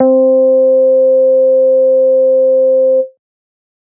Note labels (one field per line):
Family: bass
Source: synthesizer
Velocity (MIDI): 25